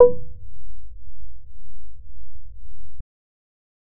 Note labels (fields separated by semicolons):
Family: bass; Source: synthesizer; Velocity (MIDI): 50